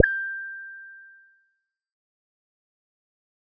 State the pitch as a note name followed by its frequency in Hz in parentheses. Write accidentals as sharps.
G6 (1568 Hz)